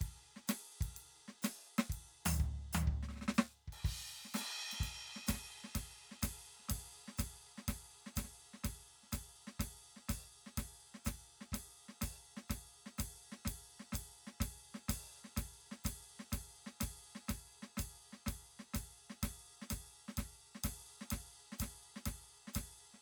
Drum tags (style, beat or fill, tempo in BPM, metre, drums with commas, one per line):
rock shuffle
beat
125 BPM
4/4
crash, ride, closed hi-hat, hi-hat pedal, snare, floor tom, kick